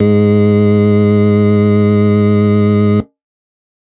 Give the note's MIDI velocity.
100